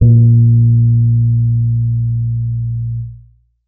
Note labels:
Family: keyboard; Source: electronic; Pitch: A#2; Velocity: 50; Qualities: dark

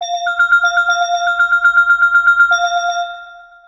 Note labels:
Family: mallet percussion; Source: synthesizer; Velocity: 25; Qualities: long release, multiphonic, tempo-synced

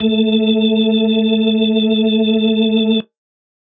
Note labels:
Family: organ; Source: electronic; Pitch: A3; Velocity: 50; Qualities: reverb

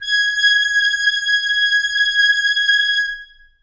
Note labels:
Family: reed; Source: acoustic; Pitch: G#6; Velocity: 127; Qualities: reverb

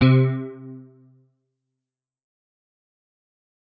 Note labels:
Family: guitar; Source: electronic; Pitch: C3; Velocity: 25; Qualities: fast decay, percussive

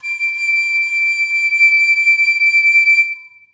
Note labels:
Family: flute; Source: acoustic; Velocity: 100; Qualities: reverb

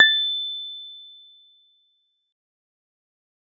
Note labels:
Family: guitar; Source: synthesizer; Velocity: 50; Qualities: fast decay

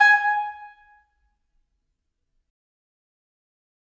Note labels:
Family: reed; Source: acoustic; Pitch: G#5; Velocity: 75; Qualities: fast decay, reverb

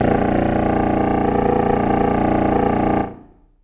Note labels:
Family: reed; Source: acoustic; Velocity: 100; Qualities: distorted, reverb

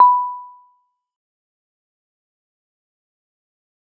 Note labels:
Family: mallet percussion; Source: acoustic; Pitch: B5; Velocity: 50; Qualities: fast decay, percussive

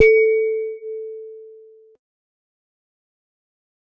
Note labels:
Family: mallet percussion; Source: acoustic; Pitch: A4; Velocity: 25; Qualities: fast decay, non-linear envelope

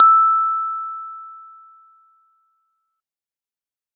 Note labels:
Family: keyboard; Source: electronic; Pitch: E6; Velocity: 75

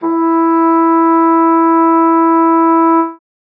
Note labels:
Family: reed; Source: acoustic; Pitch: E4; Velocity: 50

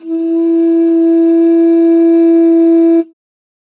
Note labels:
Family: flute; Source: acoustic; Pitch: E4; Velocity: 25

